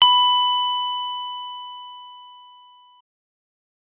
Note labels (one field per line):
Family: keyboard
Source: electronic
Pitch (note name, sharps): B5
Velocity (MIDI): 50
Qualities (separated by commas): distorted